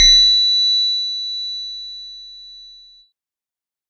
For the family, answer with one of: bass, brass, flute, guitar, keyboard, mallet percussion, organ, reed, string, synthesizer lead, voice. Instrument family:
keyboard